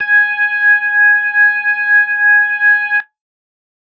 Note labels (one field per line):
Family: organ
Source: electronic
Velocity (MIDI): 75